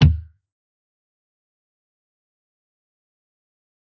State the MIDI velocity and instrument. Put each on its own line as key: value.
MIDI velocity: 25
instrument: electronic guitar